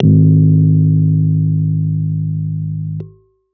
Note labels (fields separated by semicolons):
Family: keyboard; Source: electronic; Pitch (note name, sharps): G#1; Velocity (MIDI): 50; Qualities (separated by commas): dark